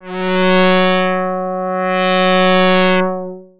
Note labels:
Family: bass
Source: synthesizer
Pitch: F#3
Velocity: 127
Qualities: distorted, long release, tempo-synced

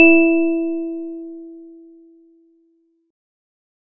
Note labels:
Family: organ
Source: electronic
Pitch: E4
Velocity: 50

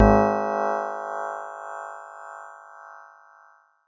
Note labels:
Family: keyboard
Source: electronic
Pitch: G#1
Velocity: 100

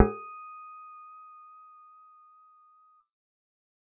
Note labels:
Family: bass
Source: synthesizer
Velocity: 25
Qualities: reverb

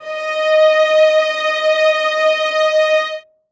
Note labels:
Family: string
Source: acoustic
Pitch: D#5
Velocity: 75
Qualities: reverb

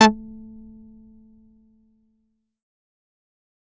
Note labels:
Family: bass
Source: synthesizer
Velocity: 25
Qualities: distorted, fast decay, percussive

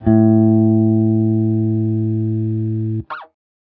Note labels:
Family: guitar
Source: electronic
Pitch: A2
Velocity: 25

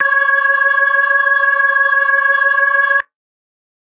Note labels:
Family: organ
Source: electronic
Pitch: C#5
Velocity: 127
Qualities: bright

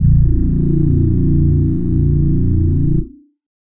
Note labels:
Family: voice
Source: synthesizer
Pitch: A#0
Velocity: 50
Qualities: multiphonic

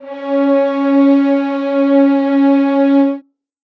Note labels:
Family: string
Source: acoustic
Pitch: C#4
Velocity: 25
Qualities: reverb

